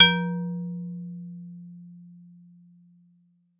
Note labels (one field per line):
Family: mallet percussion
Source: acoustic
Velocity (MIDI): 50